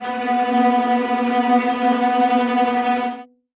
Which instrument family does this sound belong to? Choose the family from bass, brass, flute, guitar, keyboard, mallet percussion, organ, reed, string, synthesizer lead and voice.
string